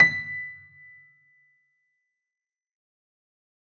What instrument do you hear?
acoustic keyboard